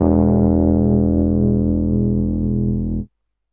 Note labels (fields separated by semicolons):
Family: keyboard; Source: electronic; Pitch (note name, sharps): E1; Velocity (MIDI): 100; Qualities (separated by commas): distorted